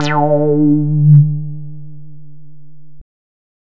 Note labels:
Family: bass; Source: synthesizer; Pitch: D3; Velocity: 75; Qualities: distorted

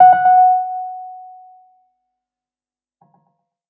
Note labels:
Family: keyboard; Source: electronic; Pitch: F#5; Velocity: 100; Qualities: fast decay, tempo-synced

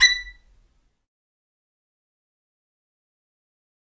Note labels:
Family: string; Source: acoustic; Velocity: 25; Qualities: fast decay, percussive, reverb

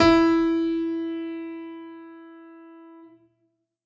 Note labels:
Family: keyboard; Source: acoustic; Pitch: E4; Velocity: 127; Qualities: reverb

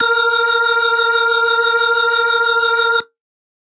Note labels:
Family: organ; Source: electronic; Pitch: A#4; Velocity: 127; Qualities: bright

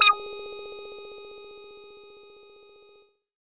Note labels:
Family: bass; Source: synthesizer; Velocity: 50

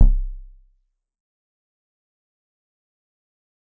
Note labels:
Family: guitar; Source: electronic; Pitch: C1; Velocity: 25; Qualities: dark, fast decay, percussive, reverb

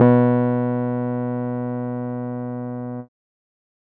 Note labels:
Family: keyboard; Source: electronic; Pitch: B2; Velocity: 50

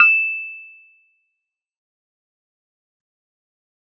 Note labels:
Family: keyboard; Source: electronic; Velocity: 127; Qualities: bright, fast decay, percussive

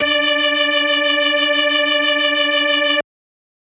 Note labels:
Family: organ; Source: electronic; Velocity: 100

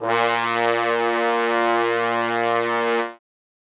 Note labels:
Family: brass; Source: acoustic; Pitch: A#2; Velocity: 127; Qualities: bright, reverb

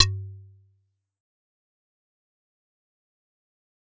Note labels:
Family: mallet percussion; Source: acoustic; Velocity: 25; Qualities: fast decay, percussive

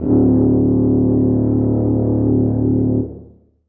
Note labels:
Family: brass; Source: acoustic; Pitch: D1; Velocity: 127; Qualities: bright, reverb

